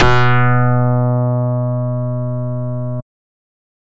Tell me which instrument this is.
synthesizer bass